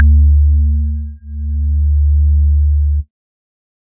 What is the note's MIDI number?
38